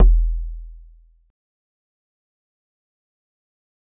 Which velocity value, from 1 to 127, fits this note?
50